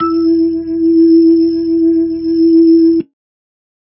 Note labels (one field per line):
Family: organ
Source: electronic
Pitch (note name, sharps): E4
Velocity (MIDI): 127